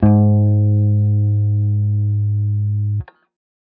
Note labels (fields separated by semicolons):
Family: guitar; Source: electronic; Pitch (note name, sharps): G#2; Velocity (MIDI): 100